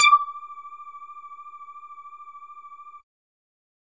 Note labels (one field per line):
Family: bass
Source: synthesizer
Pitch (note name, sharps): D6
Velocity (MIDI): 100